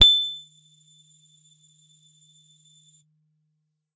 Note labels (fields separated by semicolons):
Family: guitar; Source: electronic; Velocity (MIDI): 127; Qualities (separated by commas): bright, percussive